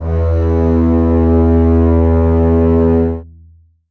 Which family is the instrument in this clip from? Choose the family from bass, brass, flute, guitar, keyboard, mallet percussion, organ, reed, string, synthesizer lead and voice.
string